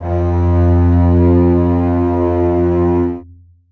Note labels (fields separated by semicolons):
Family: string; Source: acoustic; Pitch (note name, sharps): F2; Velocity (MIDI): 50; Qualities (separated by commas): long release, reverb